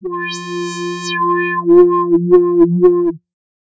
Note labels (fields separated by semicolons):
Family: bass; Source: synthesizer; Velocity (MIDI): 75; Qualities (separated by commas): distorted, non-linear envelope